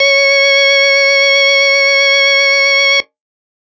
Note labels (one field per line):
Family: organ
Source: electronic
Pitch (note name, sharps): C#5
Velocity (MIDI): 127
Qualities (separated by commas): distorted